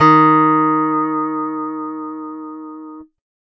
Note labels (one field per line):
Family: guitar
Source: acoustic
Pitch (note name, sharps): D#3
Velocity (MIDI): 75